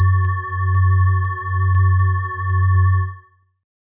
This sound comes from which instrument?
electronic mallet percussion instrument